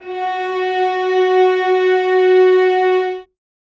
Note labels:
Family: string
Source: acoustic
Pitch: F#4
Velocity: 25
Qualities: reverb

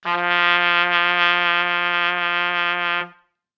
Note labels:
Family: brass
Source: acoustic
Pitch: F3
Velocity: 100

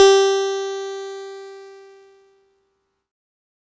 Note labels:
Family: keyboard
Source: electronic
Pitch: G4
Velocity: 100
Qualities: bright, distorted

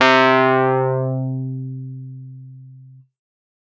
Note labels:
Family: keyboard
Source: electronic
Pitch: C3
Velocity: 127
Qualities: distorted

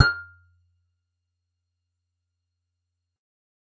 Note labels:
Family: guitar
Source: acoustic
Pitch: F6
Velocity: 25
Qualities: fast decay, percussive

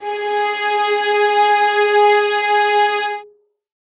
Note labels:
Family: string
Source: acoustic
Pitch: G#4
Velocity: 50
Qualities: reverb

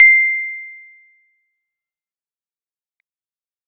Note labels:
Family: keyboard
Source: electronic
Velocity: 75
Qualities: fast decay

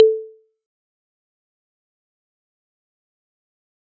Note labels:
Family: mallet percussion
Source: acoustic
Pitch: A4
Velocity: 75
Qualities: fast decay, percussive

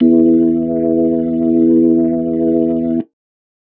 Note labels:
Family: organ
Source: electronic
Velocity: 127

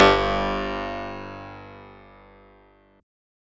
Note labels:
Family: synthesizer lead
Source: synthesizer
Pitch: G1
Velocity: 50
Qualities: bright, distorted

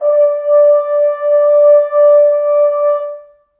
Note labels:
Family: brass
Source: acoustic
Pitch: D5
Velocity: 25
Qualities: reverb

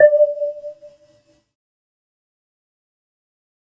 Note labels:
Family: keyboard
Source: synthesizer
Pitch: D5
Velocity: 127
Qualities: fast decay

